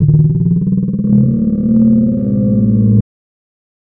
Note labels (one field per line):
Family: voice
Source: synthesizer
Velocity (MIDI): 50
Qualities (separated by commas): distorted